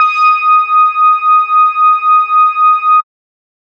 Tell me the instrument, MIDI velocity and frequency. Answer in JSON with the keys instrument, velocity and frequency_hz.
{"instrument": "synthesizer bass", "velocity": 50, "frequency_hz": 1245}